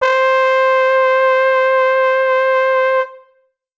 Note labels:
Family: brass; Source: acoustic; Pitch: C5; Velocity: 100

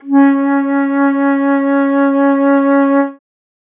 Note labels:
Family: flute; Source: acoustic; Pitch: C#4; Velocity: 50

